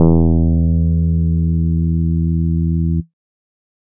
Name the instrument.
synthesizer bass